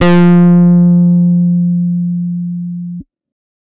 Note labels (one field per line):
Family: guitar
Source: electronic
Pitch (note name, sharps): F3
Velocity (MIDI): 25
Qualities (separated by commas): distorted